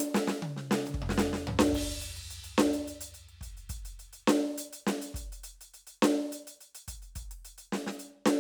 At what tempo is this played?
140 BPM